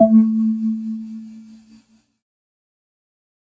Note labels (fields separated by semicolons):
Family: keyboard; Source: synthesizer; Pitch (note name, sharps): A3; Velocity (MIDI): 25; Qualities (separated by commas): fast decay